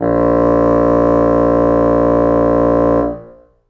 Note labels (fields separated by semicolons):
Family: reed; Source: acoustic; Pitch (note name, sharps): A#1; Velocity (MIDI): 75; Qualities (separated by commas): reverb